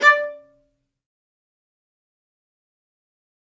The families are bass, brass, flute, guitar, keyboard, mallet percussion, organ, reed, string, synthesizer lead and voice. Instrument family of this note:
string